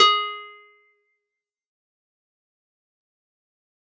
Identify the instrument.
acoustic guitar